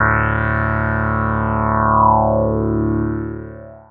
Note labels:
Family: synthesizer lead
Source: synthesizer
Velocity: 50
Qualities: long release

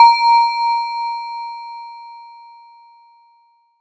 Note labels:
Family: mallet percussion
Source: acoustic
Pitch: A#5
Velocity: 25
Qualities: multiphonic

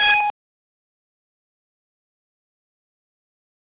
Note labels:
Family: bass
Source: synthesizer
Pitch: G#5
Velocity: 50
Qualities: bright, distorted, fast decay, percussive

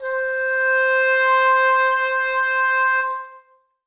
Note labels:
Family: reed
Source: acoustic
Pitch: C5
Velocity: 100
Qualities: reverb

